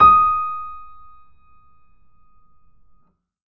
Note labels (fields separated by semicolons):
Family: keyboard; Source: acoustic; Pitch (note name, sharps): D#6; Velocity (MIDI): 75; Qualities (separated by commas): reverb